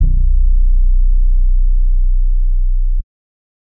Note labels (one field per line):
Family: bass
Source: synthesizer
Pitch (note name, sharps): B0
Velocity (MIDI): 50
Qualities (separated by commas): dark